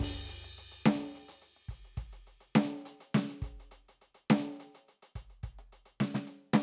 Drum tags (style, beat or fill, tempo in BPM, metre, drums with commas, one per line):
rock
beat
140 BPM
4/4
crash, closed hi-hat, hi-hat pedal, snare, kick